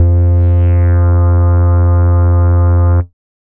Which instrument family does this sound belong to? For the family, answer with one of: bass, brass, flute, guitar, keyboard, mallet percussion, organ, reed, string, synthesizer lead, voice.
bass